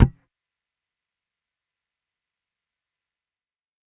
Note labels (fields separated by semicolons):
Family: bass; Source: electronic; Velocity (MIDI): 100; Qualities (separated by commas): fast decay, percussive